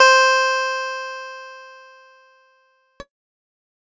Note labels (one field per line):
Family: keyboard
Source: electronic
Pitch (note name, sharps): C5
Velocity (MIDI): 25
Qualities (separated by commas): bright